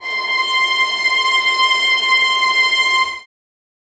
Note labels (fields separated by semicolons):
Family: string; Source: acoustic; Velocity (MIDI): 25; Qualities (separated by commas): reverb